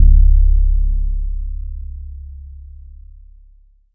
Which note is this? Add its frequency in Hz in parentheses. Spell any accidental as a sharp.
C#1 (34.65 Hz)